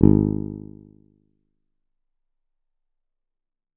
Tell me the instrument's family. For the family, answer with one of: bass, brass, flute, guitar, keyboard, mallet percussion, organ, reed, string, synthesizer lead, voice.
guitar